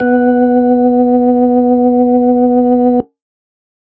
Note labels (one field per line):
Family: organ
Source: electronic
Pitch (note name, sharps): B3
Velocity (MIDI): 100